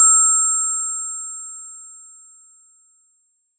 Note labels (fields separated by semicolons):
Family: mallet percussion; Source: acoustic; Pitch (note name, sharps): E6; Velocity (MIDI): 75; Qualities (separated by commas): bright